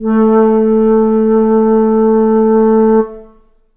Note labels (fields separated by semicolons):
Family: flute; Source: acoustic; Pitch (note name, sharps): A3; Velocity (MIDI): 25; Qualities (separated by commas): long release, reverb